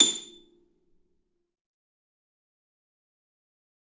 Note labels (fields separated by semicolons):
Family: string; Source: acoustic; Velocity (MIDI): 100; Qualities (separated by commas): fast decay, percussive, reverb